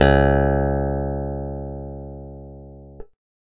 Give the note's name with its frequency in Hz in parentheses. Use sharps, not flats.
C#2 (69.3 Hz)